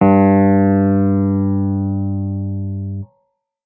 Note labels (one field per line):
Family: keyboard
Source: electronic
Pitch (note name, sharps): G2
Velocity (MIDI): 100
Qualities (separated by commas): distorted